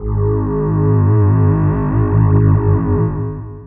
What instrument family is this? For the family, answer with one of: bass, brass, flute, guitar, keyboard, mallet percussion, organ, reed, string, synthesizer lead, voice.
voice